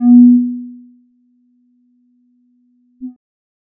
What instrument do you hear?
synthesizer bass